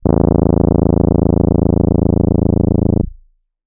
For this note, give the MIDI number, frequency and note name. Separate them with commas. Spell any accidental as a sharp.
21, 27.5 Hz, A0